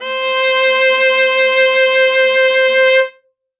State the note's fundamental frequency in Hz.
523.3 Hz